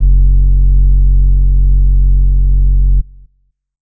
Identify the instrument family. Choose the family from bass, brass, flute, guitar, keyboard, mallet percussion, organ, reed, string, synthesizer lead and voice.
flute